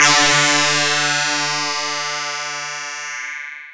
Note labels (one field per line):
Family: mallet percussion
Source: electronic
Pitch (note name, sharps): D3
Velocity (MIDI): 127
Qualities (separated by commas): bright, distorted, long release, non-linear envelope